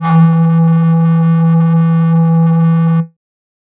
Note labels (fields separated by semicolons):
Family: flute; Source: synthesizer; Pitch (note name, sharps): E3; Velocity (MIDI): 127; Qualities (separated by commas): distorted